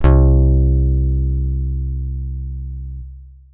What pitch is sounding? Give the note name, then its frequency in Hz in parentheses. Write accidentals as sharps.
C2 (65.41 Hz)